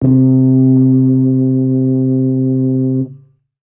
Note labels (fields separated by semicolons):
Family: brass; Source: acoustic; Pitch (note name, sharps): C3; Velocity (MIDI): 25; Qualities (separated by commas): dark